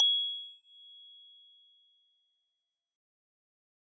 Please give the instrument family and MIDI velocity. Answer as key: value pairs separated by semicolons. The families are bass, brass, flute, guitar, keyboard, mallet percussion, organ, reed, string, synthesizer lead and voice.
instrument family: mallet percussion; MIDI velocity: 100